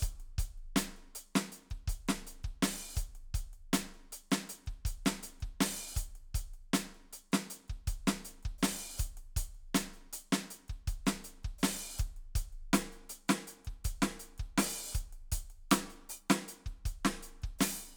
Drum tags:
funk
beat
80 BPM
4/4
closed hi-hat, open hi-hat, hi-hat pedal, snare, cross-stick, kick

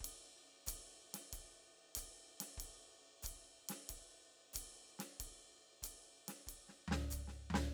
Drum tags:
jazz
beat
93 BPM
4/4
ride, hi-hat pedal, snare, floor tom, kick

